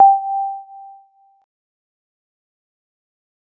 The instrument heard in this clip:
electronic keyboard